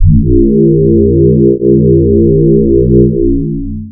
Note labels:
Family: bass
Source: synthesizer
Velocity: 25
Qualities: long release

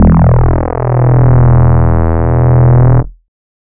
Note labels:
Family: bass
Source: synthesizer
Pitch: E1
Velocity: 50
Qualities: distorted

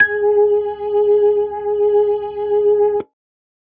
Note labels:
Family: organ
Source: electronic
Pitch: G#4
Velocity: 127

